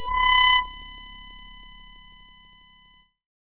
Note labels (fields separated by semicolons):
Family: keyboard; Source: synthesizer; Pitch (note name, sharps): B5; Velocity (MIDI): 50; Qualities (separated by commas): bright, distorted